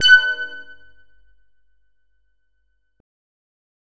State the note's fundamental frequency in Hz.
1480 Hz